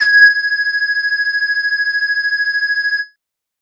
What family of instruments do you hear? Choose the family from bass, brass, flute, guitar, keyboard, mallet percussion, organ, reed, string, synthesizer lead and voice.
flute